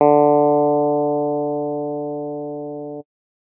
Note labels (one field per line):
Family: guitar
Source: electronic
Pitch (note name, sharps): D3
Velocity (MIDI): 25